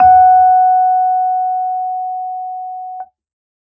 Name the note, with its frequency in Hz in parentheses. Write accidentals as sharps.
F#5 (740 Hz)